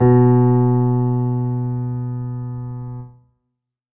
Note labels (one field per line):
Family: keyboard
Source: acoustic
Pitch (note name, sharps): B2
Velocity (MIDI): 50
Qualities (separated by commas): reverb